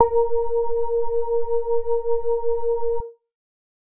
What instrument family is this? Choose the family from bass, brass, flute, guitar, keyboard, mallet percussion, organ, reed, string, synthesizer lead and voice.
keyboard